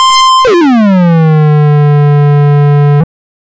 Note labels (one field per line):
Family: bass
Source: synthesizer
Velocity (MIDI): 127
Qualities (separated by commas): bright, distorted, non-linear envelope